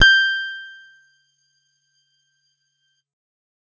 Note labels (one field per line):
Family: guitar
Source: electronic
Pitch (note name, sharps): G6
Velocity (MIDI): 100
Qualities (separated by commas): bright